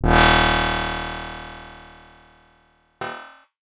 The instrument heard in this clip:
acoustic guitar